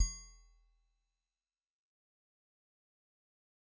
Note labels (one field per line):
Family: mallet percussion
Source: acoustic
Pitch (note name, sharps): E1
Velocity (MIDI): 75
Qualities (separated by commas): fast decay, percussive